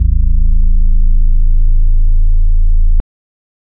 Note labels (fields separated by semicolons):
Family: organ; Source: electronic; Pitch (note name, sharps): A0; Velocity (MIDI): 50; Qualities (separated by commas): dark